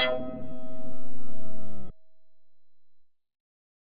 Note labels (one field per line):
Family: bass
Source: synthesizer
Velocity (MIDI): 75